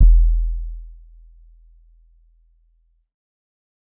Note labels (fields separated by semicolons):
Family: keyboard; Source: electronic; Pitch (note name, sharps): E1; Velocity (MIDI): 100; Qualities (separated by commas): dark